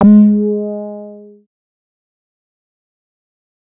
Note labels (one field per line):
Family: bass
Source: synthesizer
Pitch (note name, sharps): G#3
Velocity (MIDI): 100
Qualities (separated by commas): distorted, fast decay